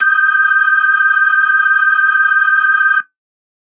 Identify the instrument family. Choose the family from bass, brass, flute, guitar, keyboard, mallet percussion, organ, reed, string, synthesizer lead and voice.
organ